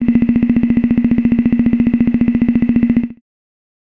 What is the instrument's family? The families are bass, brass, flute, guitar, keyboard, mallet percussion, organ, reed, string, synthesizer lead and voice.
voice